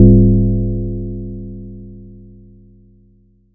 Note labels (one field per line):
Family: mallet percussion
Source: acoustic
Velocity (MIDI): 50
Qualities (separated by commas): multiphonic